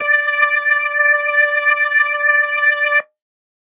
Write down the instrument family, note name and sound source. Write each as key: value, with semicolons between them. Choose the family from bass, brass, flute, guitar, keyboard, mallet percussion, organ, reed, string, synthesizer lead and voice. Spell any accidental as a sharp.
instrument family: organ; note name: D5; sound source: electronic